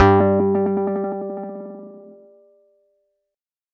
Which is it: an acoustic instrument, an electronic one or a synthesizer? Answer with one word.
electronic